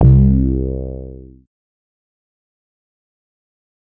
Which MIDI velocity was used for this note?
100